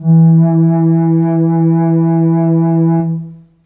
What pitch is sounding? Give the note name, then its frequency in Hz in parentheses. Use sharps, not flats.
E3 (164.8 Hz)